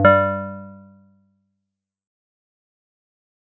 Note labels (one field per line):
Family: mallet percussion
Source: acoustic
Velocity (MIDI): 127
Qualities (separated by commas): dark, fast decay, multiphonic